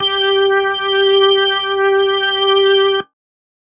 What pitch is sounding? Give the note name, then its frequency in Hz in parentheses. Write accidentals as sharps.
G4 (392 Hz)